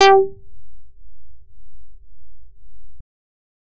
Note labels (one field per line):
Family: bass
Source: synthesizer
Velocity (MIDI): 127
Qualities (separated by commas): distorted